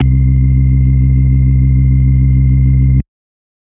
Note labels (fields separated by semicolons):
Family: organ; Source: electronic; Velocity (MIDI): 127; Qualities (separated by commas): dark